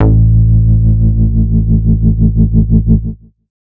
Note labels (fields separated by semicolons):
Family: bass; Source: synthesizer; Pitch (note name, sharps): A1; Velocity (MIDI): 25; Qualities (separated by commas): distorted